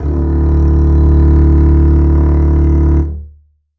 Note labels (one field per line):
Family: string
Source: acoustic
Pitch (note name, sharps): D1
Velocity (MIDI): 75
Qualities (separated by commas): reverb